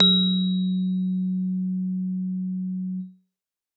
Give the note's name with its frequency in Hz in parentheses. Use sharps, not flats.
F#3 (185 Hz)